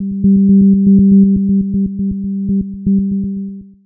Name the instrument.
synthesizer lead